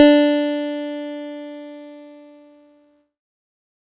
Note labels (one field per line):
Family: keyboard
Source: electronic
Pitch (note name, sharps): D4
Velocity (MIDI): 25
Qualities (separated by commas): bright, distorted